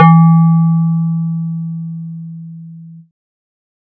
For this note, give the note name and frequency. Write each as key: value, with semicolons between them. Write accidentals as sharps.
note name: E3; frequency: 164.8 Hz